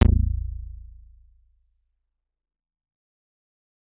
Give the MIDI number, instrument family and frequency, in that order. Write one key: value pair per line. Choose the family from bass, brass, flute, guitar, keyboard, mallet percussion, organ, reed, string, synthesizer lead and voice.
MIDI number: 21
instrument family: bass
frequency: 27.5 Hz